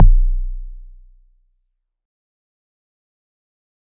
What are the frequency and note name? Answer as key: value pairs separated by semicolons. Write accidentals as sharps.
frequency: 30.87 Hz; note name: B0